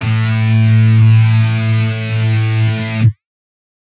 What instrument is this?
electronic guitar